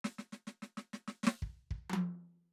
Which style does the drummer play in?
Brazilian baião